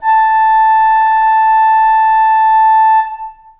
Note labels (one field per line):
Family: flute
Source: acoustic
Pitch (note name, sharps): A5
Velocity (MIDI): 100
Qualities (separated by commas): long release, reverb